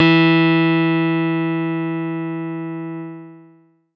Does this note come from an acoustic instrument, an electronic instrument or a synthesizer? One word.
electronic